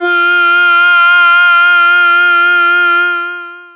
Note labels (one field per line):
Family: voice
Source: synthesizer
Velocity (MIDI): 25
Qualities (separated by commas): distorted, long release